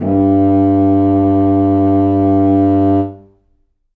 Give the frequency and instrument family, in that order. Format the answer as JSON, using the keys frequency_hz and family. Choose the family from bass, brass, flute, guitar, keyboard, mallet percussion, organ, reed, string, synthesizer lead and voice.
{"frequency_hz": 98, "family": "reed"}